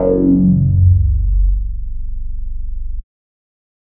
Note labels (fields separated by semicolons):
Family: bass; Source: synthesizer; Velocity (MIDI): 25; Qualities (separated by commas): distorted